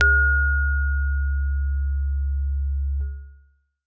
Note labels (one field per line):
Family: keyboard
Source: acoustic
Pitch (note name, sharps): C#2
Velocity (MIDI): 25